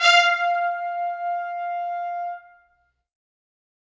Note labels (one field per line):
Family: brass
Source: acoustic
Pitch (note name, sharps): F5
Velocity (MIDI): 127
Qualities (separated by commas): bright, reverb